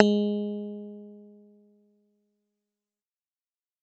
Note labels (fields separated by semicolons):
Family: bass; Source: synthesizer; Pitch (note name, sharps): G#3; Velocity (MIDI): 50; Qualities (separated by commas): fast decay